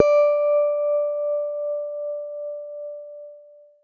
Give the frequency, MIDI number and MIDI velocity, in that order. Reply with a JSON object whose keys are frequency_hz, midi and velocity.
{"frequency_hz": 587.3, "midi": 74, "velocity": 100}